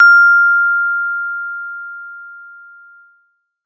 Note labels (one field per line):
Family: mallet percussion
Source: acoustic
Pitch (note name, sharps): F6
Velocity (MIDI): 75